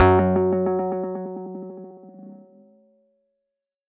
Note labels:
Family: guitar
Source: electronic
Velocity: 127

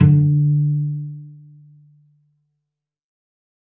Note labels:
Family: string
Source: acoustic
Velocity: 50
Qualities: dark, fast decay, reverb

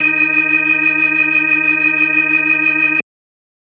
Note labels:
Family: organ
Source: electronic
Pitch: D#4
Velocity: 75

